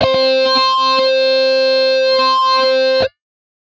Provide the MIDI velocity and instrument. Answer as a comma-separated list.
25, synthesizer guitar